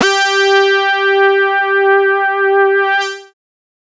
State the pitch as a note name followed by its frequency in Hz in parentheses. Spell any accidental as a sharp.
G4 (392 Hz)